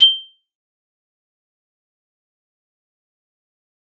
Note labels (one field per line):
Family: mallet percussion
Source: acoustic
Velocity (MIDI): 75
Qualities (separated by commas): bright, fast decay, percussive